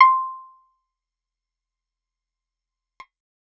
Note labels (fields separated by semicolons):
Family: guitar; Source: acoustic; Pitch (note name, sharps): C6; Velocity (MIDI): 75; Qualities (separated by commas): fast decay, percussive